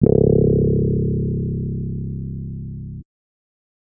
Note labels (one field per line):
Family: keyboard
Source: electronic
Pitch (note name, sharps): C1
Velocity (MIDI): 75